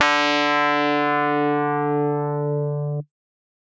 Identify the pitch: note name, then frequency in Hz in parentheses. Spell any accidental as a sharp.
D3 (146.8 Hz)